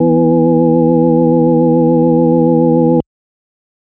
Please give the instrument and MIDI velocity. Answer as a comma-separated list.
electronic organ, 25